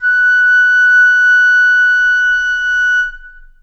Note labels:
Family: flute; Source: acoustic; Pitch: F#6; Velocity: 75; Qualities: long release, reverb

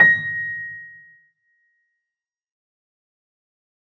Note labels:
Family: keyboard; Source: acoustic; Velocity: 75; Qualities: fast decay, reverb

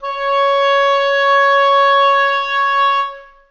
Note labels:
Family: reed; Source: acoustic; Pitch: C#5; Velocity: 100; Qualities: reverb

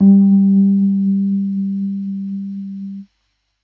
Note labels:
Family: keyboard; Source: electronic; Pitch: G3; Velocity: 50; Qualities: dark

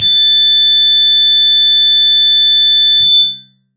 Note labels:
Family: guitar; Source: electronic; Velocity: 50; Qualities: bright, distorted, long release

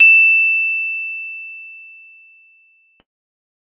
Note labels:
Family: keyboard; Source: electronic; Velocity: 127; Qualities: bright

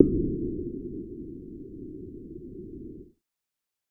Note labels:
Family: bass; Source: synthesizer; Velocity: 50

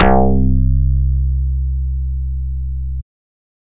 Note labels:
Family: bass; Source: synthesizer; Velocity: 75

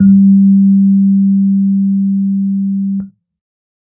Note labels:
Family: keyboard; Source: electronic; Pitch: G3; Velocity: 50

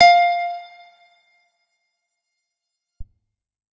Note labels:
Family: guitar; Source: electronic; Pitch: F5; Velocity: 100; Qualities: bright, reverb

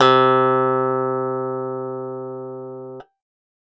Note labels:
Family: keyboard; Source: electronic; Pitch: C3; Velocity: 127

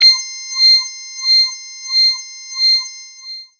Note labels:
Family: voice; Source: synthesizer; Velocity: 50; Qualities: bright, long release, non-linear envelope, tempo-synced

